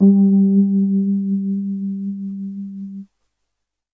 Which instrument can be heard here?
electronic keyboard